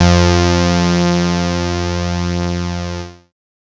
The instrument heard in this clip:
synthesizer bass